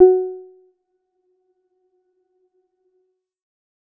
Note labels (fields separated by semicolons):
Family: keyboard; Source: electronic; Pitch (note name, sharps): F#4; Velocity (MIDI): 50; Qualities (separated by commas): dark, percussive, reverb